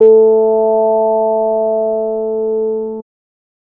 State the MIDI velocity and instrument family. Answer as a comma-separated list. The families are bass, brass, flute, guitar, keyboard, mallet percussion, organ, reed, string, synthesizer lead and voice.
25, bass